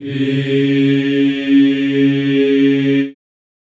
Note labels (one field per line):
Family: voice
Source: acoustic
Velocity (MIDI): 75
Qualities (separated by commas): reverb